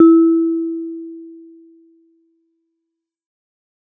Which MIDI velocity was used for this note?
25